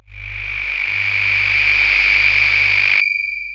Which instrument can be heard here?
synthesizer voice